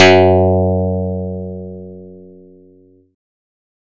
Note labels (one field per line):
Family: bass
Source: synthesizer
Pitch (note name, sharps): F#2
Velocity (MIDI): 127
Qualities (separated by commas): bright